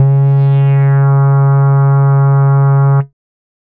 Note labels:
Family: bass; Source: synthesizer; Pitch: C#3; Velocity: 127; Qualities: distorted

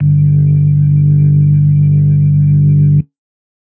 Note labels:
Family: organ; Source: electronic; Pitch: G1; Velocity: 100; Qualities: distorted

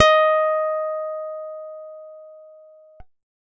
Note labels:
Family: guitar; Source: acoustic; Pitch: D#5; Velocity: 50

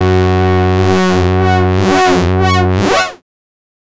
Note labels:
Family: bass; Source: synthesizer; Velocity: 75; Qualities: distorted, non-linear envelope

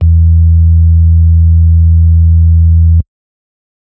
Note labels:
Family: organ; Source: electronic; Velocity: 100; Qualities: dark

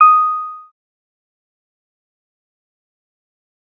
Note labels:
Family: bass; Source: synthesizer; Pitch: D#6; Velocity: 75; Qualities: fast decay, percussive

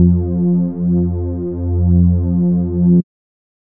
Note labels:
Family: bass; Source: synthesizer; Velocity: 50; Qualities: dark

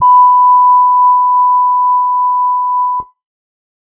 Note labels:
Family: guitar; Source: electronic; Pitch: B5; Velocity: 25; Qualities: reverb

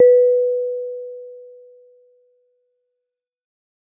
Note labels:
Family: mallet percussion; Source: acoustic; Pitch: B4; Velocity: 100

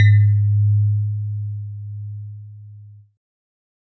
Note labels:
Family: keyboard; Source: electronic; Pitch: G#2; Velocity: 127; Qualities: multiphonic

